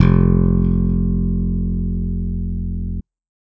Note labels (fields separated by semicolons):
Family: bass; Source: electronic; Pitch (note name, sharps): F1; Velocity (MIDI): 127